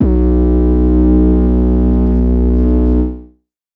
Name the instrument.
synthesizer lead